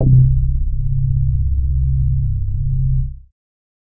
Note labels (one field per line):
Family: bass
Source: synthesizer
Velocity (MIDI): 25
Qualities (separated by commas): distorted